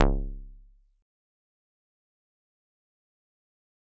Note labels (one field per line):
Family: mallet percussion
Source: acoustic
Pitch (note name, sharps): C#1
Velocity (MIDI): 50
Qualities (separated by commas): fast decay, percussive